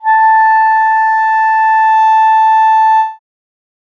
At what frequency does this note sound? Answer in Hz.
880 Hz